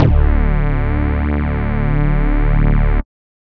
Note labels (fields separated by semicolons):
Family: bass; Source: synthesizer; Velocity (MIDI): 127